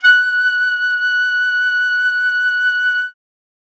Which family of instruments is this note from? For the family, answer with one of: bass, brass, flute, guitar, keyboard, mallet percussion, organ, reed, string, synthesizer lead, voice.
flute